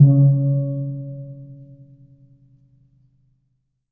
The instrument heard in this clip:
acoustic mallet percussion instrument